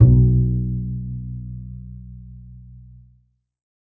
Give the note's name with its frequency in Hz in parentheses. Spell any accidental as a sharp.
B1 (61.74 Hz)